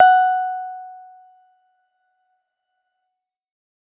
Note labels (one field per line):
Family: keyboard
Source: electronic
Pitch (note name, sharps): F#5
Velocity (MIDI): 75